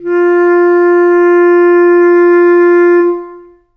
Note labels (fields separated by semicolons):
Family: reed; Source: acoustic; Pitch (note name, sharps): F4; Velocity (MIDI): 50; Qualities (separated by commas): long release, reverb